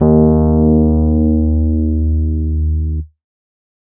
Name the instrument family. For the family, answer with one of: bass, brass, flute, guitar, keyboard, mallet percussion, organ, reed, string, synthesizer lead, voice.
keyboard